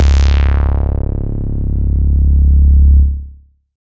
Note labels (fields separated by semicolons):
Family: bass; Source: synthesizer; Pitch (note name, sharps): C#1; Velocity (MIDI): 75; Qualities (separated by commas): bright, distorted